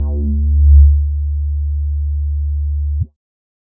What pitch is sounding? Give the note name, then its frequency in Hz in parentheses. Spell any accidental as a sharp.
D2 (73.42 Hz)